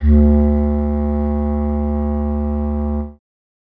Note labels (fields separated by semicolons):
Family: reed; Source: acoustic; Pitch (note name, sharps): D2; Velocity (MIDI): 75; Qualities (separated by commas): dark